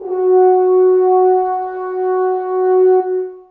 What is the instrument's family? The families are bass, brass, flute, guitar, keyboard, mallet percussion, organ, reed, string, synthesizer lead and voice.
brass